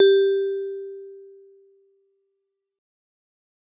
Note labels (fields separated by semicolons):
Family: mallet percussion; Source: acoustic; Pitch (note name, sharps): G4; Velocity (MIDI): 100; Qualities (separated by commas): fast decay